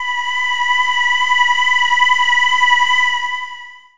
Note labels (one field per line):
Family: voice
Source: synthesizer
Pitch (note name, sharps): B5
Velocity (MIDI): 50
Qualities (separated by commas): distorted, long release